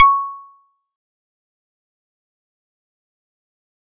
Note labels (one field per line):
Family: mallet percussion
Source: acoustic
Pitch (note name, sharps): C#6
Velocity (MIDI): 50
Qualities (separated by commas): fast decay, percussive